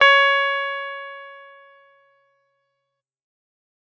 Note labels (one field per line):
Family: guitar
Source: electronic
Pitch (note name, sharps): C#5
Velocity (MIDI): 50